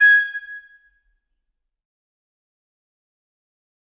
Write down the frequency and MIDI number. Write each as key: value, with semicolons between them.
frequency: 1661 Hz; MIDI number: 92